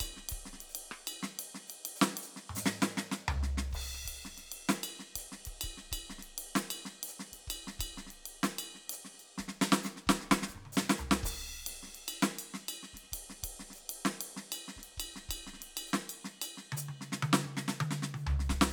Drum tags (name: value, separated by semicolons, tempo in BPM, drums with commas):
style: Afro-Cuban; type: beat; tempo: 128 BPM; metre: 4/4; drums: crash, ride, ride bell, open hi-hat, hi-hat pedal, snare, cross-stick, high tom, mid tom, floor tom, kick